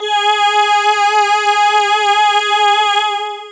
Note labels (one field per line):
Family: voice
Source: synthesizer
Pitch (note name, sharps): G#4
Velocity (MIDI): 100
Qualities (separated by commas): bright, distorted, long release